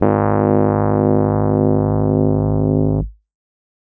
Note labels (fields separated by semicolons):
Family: keyboard; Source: electronic; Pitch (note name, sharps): G#1; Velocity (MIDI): 50; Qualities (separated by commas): distorted